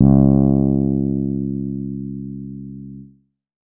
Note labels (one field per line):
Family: bass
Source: synthesizer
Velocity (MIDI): 127